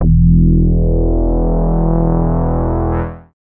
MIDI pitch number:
28